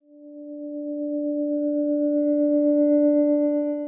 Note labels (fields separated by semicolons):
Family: guitar; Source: electronic; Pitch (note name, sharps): D4; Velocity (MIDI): 127; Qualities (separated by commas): dark, long release